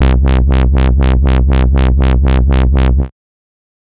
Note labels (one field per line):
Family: bass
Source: synthesizer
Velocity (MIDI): 100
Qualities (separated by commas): bright, distorted, tempo-synced